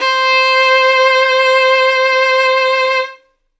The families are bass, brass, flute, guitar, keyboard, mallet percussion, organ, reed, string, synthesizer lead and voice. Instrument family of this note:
string